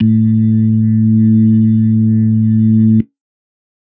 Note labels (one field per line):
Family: organ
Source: electronic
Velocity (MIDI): 127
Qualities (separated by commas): dark